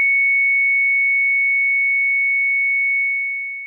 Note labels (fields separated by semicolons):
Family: synthesizer lead; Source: synthesizer; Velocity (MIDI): 75; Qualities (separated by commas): bright, long release